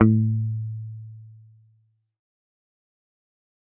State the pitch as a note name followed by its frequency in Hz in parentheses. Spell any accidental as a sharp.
A2 (110 Hz)